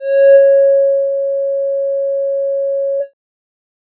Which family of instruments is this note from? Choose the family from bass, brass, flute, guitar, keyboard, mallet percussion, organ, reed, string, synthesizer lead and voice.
bass